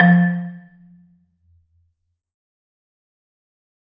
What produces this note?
acoustic mallet percussion instrument